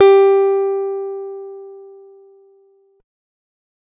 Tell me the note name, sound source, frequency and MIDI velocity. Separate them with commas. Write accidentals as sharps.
G4, acoustic, 392 Hz, 100